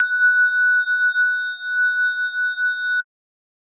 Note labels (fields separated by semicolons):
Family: mallet percussion; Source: synthesizer; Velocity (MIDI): 75; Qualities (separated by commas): bright, multiphonic, non-linear envelope